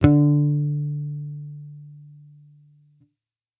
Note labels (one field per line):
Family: bass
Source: electronic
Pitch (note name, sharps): D3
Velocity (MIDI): 127